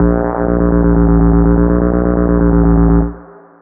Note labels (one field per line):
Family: bass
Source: synthesizer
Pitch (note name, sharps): A#1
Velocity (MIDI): 127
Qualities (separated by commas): long release, reverb